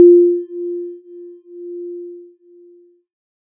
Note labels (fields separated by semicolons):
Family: keyboard; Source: synthesizer; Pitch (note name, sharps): F4; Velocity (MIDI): 25